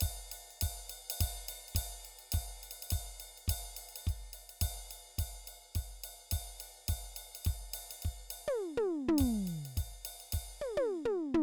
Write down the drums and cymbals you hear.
ride, high tom, mid tom, floor tom and kick